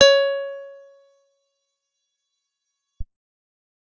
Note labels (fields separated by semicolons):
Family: guitar; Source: acoustic; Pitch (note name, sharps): C#5; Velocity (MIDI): 75